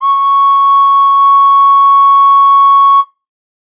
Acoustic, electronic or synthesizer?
acoustic